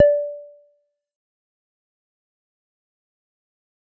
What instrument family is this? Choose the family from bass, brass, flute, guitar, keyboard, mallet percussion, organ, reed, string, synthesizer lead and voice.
bass